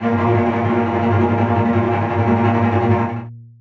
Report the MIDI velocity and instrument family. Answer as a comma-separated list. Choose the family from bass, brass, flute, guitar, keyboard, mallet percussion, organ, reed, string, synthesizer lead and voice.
100, string